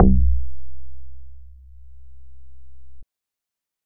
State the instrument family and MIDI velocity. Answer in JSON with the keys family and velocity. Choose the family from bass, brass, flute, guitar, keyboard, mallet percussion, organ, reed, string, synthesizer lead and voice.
{"family": "bass", "velocity": 25}